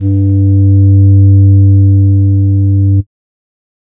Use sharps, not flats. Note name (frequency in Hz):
G2 (98 Hz)